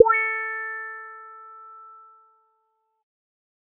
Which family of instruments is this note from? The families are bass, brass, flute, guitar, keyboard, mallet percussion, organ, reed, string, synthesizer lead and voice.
bass